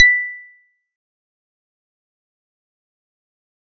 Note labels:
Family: mallet percussion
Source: acoustic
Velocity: 50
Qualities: fast decay, percussive

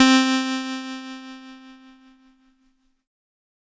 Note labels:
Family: keyboard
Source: electronic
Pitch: C4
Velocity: 25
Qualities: bright, distorted

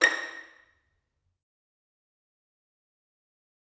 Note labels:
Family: string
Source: acoustic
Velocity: 75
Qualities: fast decay, percussive, reverb

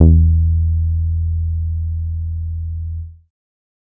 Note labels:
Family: bass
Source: synthesizer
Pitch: E2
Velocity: 50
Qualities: dark

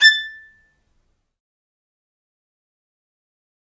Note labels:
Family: string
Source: acoustic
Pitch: A6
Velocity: 25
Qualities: fast decay, percussive, reverb

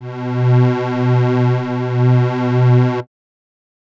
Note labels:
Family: reed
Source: acoustic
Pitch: B2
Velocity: 25

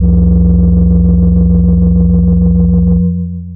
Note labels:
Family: mallet percussion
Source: electronic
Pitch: F0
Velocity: 127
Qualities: long release

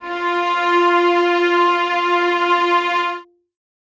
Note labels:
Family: string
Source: acoustic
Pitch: F4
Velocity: 75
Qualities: reverb

